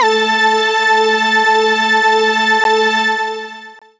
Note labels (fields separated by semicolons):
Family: synthesizer lead; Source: synthesizer; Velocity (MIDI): 25; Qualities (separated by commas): bright, long release